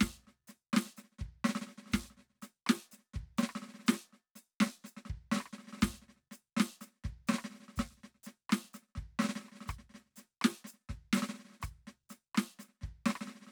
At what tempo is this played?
124 BPM